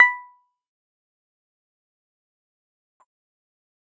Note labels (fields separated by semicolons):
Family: keyboard; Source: electronic; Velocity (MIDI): 50; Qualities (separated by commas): fast decay, percussive